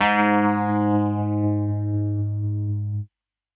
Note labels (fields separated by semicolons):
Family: keyboard; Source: electronic; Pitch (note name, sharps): G#2; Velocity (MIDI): 127; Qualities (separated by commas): distorted